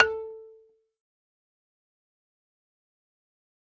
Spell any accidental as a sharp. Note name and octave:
A4